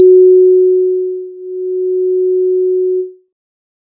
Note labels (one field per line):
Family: synthesizer lead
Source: synthesizer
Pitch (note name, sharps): F#4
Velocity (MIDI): 75